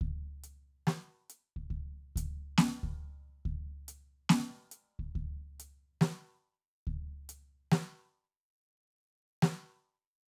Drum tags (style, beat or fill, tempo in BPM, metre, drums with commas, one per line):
hip-hop
beat
70 BPM
4/4
closed hi-hat, snare, kick